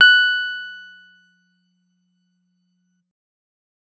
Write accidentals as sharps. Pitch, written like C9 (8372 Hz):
F#6 (1480 Hz)